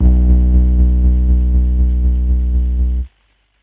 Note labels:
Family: keyboard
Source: electronic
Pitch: B1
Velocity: 25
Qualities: dark, distorted, tempo-synced

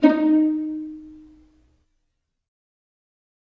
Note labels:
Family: string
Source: acoustic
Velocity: 25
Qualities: dark, fast decay, reverb

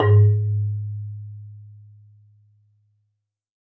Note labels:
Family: mallet percussion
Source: acoustic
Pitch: G#2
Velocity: 50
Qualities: dark, reverb

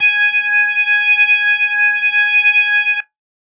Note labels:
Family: organ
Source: electronic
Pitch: G#5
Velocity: 25

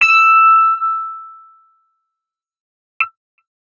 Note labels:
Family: guitar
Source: electronic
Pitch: E6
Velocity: 25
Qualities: distorted, fast decay

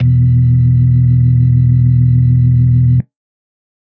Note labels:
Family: organ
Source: electronic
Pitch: E1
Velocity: 25

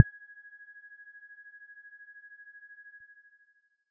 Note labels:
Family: mallet percussion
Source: electronic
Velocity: 25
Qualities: percussive

